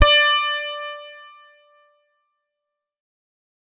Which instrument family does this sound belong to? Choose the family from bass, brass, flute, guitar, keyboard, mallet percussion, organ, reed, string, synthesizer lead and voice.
guitar